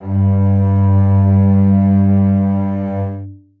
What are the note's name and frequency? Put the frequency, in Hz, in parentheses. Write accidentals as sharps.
G2 (98 Hz)